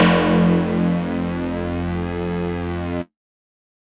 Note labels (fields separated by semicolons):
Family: mallet percussion; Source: electronic; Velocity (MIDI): 127